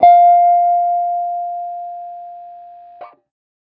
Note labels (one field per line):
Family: guitar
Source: electronic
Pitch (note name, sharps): F5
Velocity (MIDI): 25